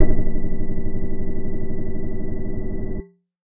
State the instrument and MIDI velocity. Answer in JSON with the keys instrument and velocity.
{"instrument": "electronic keyboard", "velocity": 25}